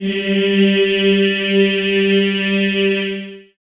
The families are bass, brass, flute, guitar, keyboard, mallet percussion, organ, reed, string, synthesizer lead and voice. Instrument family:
voice